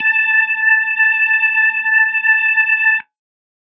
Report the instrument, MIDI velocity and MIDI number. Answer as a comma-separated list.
electronic organ, 100, 81